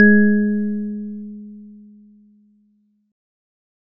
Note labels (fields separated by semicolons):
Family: organ; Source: electronic; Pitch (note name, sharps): G#3; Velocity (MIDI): 25